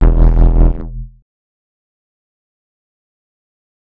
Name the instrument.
synthesizer bass